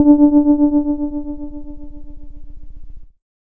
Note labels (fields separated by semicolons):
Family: keyboard; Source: electronic; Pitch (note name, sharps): D4; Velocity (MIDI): 100; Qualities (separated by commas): dark